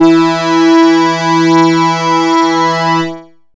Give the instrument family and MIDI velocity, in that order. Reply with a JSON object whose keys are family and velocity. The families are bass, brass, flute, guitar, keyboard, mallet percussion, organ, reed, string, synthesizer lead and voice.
{"family": "bass", "velocity": 127}